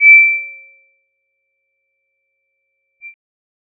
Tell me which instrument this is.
synthesizer bass